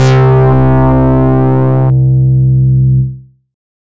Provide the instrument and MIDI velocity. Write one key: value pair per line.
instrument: synthesizer bass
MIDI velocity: 100